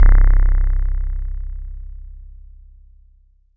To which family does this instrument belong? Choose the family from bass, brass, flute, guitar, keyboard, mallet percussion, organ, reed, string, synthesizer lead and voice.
bass